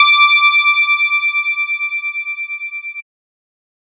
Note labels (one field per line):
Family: bass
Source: synthesizer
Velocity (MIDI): 25